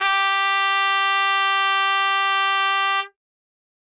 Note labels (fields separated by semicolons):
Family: brass; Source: acoustic; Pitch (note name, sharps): G4; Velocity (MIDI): 127; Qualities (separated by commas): bright